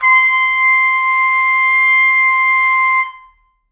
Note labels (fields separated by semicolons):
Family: brass; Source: acoustic; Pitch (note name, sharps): C6; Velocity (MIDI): 50; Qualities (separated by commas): reverb